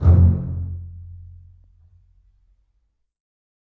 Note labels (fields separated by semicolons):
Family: string; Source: acoustic; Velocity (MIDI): 100; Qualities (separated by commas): reverb